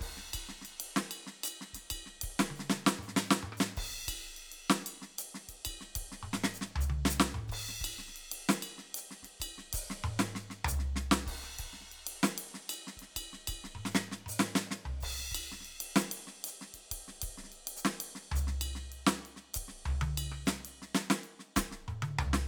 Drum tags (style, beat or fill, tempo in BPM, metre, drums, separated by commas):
Afro-Cuban, beat, 128 BPM, 4/4, crash, ride, ride bell, hi-hat pedal, snare, cross-stick, high tom, mid tom, floor tom, kick